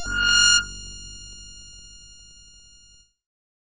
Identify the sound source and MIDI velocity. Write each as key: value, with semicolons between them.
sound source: synthesizer; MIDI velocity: 50